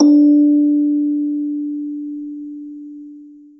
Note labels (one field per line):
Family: mallet percussion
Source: acoustic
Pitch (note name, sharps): D4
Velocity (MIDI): 100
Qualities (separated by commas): dark, long release, reverb